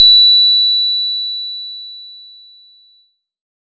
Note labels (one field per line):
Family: guitar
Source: acoustic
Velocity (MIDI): 50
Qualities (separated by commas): bright